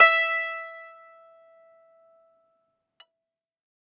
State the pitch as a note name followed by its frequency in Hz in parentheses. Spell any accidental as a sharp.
E5 (659.3 Hz)